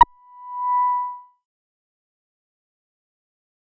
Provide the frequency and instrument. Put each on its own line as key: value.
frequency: 987.8 Hz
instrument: synthesizer bass